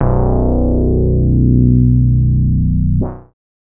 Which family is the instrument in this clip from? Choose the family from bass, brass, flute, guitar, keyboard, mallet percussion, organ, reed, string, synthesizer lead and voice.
bass